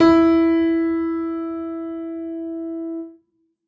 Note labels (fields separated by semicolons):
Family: keyboard; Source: acoustic; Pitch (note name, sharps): E4; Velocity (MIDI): 100; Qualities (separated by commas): reverb